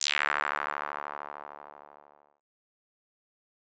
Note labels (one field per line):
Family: bass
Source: synthesizer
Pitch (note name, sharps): D2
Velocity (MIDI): 100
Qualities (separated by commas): bright, distorted, fast decay